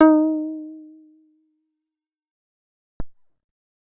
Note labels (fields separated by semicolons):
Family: bass; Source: synthesizer; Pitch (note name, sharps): D#4; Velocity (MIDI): 25; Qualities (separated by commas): fast decay